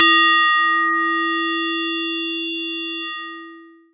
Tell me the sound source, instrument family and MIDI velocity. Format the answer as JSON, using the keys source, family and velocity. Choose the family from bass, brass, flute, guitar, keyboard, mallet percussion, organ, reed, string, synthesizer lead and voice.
{"source": "acoustic", "family": "mallet percussion", "velocity": 127}